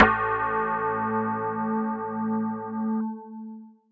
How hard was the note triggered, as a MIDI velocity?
100